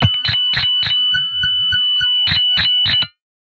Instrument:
synthesizer guitar